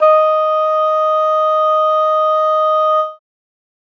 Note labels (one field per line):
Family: reed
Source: acoustic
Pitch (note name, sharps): D#5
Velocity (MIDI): 75